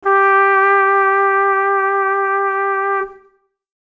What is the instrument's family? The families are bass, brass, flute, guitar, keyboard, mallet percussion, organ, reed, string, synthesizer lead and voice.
brass